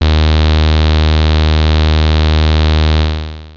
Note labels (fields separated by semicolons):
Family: bass; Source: synthesizer; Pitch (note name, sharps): D#2; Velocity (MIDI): 100; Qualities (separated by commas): bright, distorted, long release